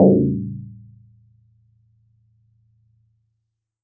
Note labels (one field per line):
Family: mallet percussion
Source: acoustic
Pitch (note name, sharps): A0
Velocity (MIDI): 75